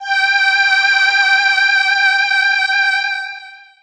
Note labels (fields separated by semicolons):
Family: voice; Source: synthesizer; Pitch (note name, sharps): G5; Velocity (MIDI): 100; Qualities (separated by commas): bright, distorted, long release